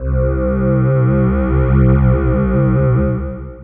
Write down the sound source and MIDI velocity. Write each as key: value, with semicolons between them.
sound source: synthesizer; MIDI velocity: 25